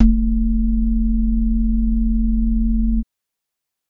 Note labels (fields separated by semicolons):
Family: organ; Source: electronic; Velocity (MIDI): 100; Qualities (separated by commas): multiphonic